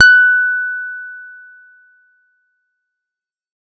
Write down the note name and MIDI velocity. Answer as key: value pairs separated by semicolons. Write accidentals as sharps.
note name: F#6; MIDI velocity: 127